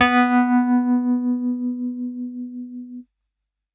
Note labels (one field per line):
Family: keyboard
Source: electronic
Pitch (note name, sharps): B3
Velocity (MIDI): 127